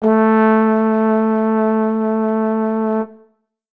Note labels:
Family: brass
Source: acoustic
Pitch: A3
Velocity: 50

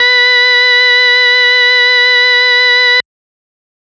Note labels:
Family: organ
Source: electronic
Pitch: B4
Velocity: 25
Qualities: bright, distorted

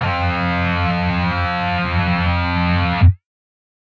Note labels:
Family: guitar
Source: synthesizer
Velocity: 50

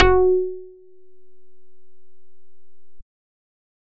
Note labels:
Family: bass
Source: synthesizer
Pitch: F#4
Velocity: 75

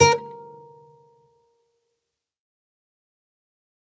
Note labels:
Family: string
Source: acoustic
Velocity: 75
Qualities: fast decay, percussive, reverb

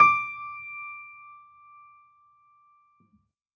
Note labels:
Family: keyboard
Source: acoustic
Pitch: D6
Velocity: 75

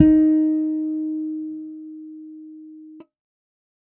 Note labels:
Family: bass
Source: electronic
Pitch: D#4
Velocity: 25

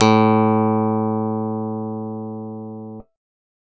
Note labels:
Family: keyboard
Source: electronic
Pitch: A2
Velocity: 75

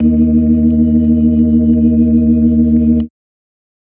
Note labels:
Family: organ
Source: electronic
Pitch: D#2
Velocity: 100

